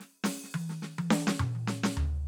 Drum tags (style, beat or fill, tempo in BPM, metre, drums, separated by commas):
soul, fill, 105 BPM, 4/4, open hi-hat, snare, high tom, mid tom, floor tom